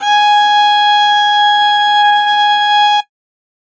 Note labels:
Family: string; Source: acoustic; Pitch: G#5; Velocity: 25; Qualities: bright

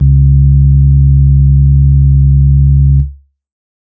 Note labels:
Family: organ; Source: electronic; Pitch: C#2; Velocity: 75; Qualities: dark

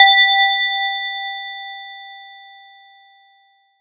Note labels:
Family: mallet percussion; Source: acoustic; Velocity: 127; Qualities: bright, multiphonic

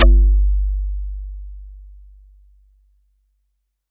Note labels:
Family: mallet percussion; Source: acoustic; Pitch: G1; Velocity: 50

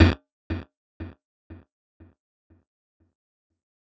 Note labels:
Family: keyboard; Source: electronic; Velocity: 25; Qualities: bright

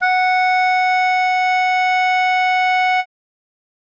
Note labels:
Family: reed; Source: acoustic; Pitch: F#5; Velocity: 127

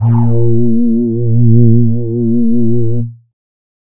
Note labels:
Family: voice; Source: synthesizer; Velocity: 127

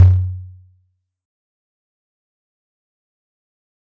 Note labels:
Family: mallet percussion; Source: acoustic; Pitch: F#2; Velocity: 75; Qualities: fast decay, percussive

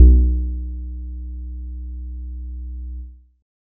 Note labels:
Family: guitar; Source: synthesizer; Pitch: B1; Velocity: 50; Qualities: dark

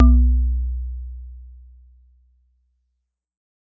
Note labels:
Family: mallet percussion; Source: acoustic; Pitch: B1; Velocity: 127; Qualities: dark

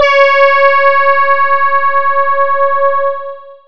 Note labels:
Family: voice; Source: synthesizer; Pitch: C#5; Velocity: 100; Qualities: long release

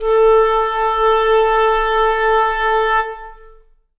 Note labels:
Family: reed; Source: acoustic; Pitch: A4; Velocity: 50; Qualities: long release, reverb

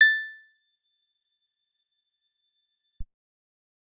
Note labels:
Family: guitar; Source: acoustic; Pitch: A6; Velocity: 127; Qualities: percussive

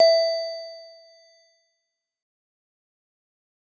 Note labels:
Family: mallet percussion; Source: acoustic; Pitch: E5; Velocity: 100; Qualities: bright, fast decay

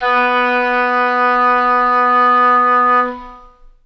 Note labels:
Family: reed; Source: acoustic; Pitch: B3; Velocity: 50; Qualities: long release, reverb

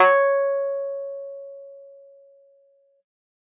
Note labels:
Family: keyboard; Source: electronic; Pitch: C#5; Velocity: 127

